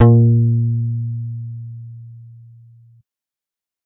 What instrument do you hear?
synthesizer bass